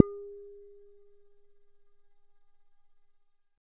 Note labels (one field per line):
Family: bass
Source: synthesizer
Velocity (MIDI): 25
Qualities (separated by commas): percussive